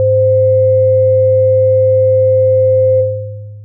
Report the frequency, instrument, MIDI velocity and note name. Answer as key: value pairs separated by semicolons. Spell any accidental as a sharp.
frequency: 103.8 Hz; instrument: synthesizer lead; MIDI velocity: 127; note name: G#2